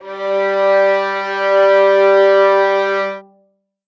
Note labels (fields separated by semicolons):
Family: string; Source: acoustic; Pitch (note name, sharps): G3; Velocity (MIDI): 75; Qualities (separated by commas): reverb